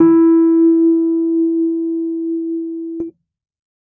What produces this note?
electronic keyboard